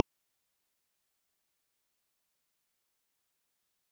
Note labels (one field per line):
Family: mallet percussion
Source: electronic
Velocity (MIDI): 25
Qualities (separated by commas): fast decay, percussive